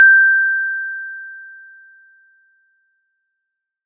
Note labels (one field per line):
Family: mallet percussion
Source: acoustic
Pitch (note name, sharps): G6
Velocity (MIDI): 75